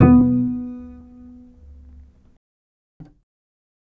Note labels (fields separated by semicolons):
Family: bass; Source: electronic; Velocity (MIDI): 50; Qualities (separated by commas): fast decay, reverb